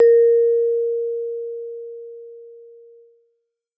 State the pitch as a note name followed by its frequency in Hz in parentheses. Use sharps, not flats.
A#4 (466.2 Hz)